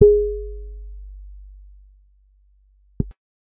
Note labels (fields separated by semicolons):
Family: bass; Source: synthesizer; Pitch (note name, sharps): G#4; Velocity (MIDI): 25